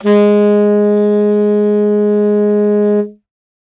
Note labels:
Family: reed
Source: acoustic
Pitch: G#3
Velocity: 25

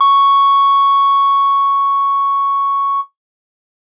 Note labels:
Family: guitar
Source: electronic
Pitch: C#6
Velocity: 127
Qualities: bright

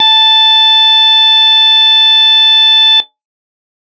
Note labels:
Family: organ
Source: electronic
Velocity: 127

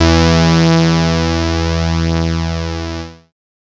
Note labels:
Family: bass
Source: synthesizer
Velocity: 75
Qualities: bright, distorted

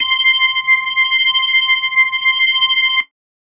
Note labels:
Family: organ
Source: electronic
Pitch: C6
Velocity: 75

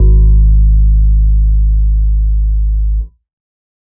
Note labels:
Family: keyboard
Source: electronic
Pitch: G#1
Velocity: 50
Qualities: dark

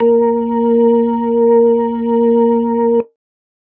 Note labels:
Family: organ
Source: electronic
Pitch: A#3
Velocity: 50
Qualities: dark

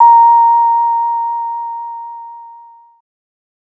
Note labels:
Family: bass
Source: synthesizer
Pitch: A#5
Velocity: 50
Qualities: distorted

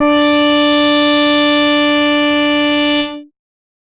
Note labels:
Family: bass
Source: synthesizer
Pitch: D4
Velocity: 75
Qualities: bright, distorted

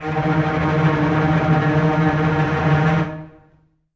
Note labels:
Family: string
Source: acoustic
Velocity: 100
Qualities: non-linear envelope, reverb

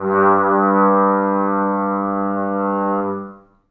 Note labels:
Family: brass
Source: acoustic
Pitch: G2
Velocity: 25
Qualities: reverb

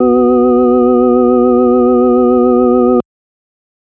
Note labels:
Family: organ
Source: electronic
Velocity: 100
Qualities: multiphonic

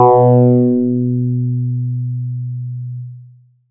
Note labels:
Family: bass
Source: synthesizer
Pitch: B2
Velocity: 75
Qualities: distorted

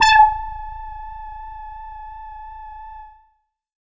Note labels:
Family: bass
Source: synthesizer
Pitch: A5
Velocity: 50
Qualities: distorted, tempo-synced

